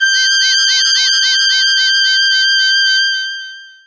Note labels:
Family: voice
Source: synthesizer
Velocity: 127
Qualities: bright, distorted, long release

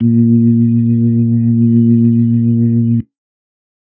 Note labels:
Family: organ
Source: electronic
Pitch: A#2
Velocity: 127

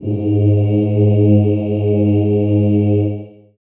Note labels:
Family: voice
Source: acoustic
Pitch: G#2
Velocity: 50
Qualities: reverb

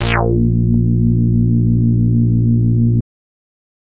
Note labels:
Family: bass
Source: synthesizer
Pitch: A#1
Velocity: 127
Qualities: distorted

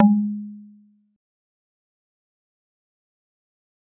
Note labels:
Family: mallet percussion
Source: acoustic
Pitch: G#3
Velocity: 50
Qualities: fast decay, percussive

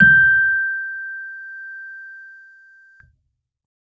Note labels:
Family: keyboard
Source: electronic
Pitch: G6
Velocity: 50

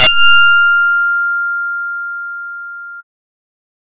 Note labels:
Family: bass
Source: synthesizer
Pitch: F6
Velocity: 127

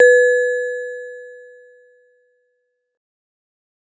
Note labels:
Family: mallet percussion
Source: acoustic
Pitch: B4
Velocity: 50

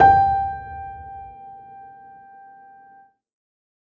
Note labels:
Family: keyboard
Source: acoustic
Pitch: G5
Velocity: 75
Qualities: reverb

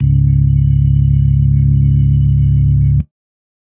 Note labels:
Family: organ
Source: electronic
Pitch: C#1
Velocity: 50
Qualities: dark

